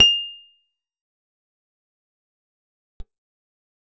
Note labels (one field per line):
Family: guitar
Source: acoustic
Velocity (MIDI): 50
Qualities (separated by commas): bright, fast decay, percussive